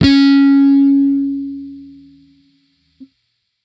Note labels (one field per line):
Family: bass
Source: electronic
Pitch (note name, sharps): C#4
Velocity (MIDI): 127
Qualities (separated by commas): distorted